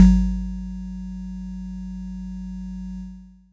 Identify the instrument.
acoustic mallet percussion instrument